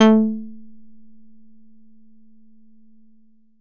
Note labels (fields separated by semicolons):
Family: guitar; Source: synthesizer; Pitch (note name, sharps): A3; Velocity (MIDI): 25